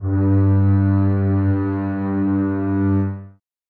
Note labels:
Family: string; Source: acoustic; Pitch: G2; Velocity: 50; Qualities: reverb

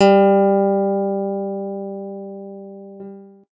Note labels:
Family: guitar; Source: electronic; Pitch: G3; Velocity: 100

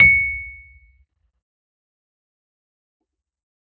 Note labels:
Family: keyboard; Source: electronic; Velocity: 127; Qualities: fast decay, percussive

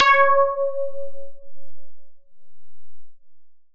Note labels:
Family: synthesizer lead; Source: synthesizer; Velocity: 100; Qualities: long release

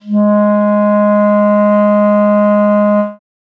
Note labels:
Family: reed; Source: acoustic; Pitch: G#3; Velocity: 75; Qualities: dark

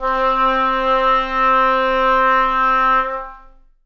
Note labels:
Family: reed; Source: acoustic; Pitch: C4; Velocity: 50; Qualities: long release, reverb

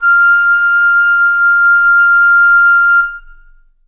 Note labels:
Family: flute; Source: acoustic; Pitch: F6; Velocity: 100; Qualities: long release, reverb

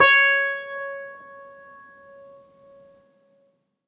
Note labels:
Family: guitar; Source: acoustic; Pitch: C#5; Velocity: 25; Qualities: bright

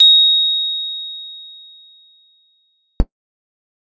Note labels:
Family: keyboard; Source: electronic; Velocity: 25; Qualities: bright

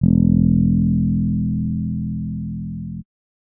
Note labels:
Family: keyboard; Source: electronic; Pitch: E1; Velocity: 50

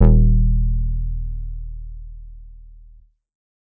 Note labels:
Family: bass; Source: synthesizer; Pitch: D#1; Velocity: 127; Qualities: dark

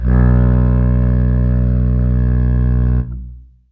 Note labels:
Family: reed; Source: acoustic; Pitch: B1; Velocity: 50; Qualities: long release, reverb

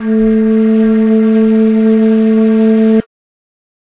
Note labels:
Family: flute; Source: acoustic; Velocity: 25

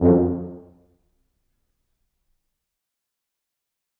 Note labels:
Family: brass; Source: acoustic; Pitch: F2; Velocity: 100; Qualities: dark, fast decay, percussive, reverb

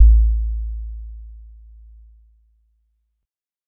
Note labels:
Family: mallet percussion; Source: acoustic; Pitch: A1; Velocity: 25; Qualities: dark

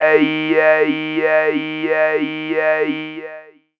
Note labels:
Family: voice; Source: synthesizer; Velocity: 25; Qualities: long release, non-linear envelope, tempo-synced

